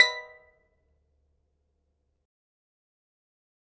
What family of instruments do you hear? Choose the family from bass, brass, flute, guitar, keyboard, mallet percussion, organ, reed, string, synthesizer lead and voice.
mallet percussion